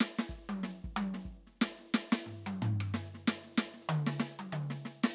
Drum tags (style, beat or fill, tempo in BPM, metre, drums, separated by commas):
New Orleans funk, fill, 93 BPM, 4/4, open hi-hat, hi-hat pedal, snare, cross-stick, high tom, mid tom, floor tom, kick